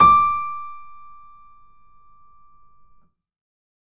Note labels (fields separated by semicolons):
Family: keyboard; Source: acoustic; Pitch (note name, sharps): D6; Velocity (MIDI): 100; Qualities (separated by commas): reverb